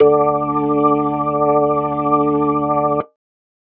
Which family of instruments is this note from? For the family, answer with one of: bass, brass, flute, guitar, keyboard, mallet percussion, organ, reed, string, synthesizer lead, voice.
organ